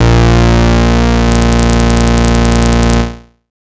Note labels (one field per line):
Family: bass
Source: synthesizer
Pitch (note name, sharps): A#1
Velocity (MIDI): 100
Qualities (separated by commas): bright, distorted